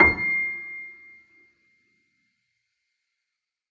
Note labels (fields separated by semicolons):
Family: keyboard; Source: acoustic; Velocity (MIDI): 25; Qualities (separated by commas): reverb